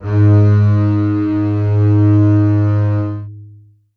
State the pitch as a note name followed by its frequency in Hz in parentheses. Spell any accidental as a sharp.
G#2 (103.8 Hz)